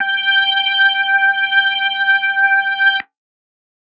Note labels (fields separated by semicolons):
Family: organ; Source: electronic; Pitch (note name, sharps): G5; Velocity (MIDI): 127; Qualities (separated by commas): distorted